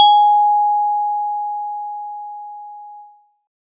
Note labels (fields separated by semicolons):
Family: mallet percussion; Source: acoustic; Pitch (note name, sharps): G#5; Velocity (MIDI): 25